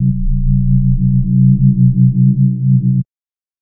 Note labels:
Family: mallet percussion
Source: synthesizer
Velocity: 25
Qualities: multiphonic, non-linear envelope

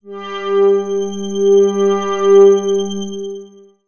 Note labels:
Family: synthesizer lead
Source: synthesizer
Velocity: 50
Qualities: bright, long release, non-linear envelope

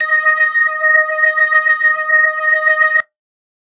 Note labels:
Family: organ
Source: electronic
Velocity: 100

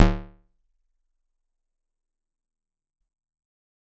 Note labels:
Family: guitar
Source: electronic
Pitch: D1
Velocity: 25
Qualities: fast decay, percussive

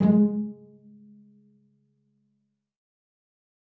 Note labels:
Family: string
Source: acoustic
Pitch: G#3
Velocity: 100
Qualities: dark, fast decay, reverb

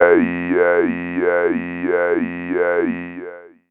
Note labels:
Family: voice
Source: synthesizer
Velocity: 100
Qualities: long release, non-linear envelope, tempo-synced

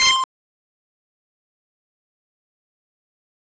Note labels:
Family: bass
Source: synthesizer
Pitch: C6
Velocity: 75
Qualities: bright, distorted, fast decay, percussive

